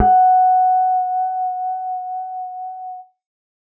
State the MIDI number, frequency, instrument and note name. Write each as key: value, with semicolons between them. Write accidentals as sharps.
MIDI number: 78; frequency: 740 Hz; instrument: synthesizer bass; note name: F#5